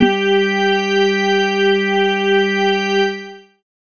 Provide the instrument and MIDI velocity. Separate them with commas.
electronic organ, 75